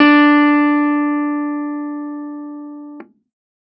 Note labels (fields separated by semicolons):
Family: keyboard; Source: electronic; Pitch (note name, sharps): D4; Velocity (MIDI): 75; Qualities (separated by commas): distorted